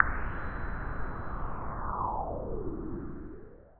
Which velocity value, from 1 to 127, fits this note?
75